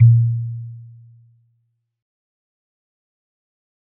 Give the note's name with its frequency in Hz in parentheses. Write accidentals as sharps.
A#2 (116.5 Hz)